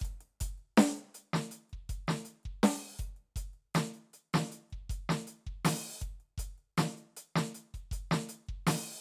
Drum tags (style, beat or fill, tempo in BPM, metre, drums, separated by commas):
funk, beat, 80 BPM, 4/4, closed hi-hat, open hi-hat, hi-hat pedal, snare, cross-stick, kick